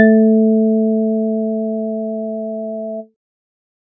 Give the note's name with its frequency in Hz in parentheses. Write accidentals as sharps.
A3 (220 Hz)